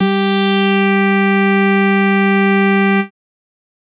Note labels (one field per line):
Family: bass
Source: synthesizer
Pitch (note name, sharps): G3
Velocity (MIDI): 100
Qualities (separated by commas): bright, distorted